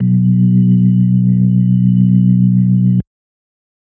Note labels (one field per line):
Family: organ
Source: electronic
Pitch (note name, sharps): B1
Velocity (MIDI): 127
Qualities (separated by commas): dark